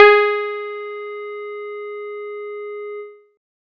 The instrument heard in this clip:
synthesizer guitar